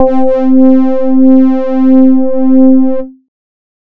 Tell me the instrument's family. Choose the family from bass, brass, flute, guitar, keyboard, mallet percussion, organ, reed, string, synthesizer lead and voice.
bass